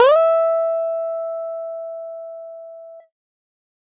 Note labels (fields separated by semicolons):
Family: guitar; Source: electronic; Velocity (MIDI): 127